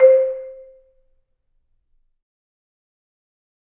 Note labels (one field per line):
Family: mallet percussion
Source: acoustic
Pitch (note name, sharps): C5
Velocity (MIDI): 75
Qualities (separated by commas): fast decay, percussive, reverb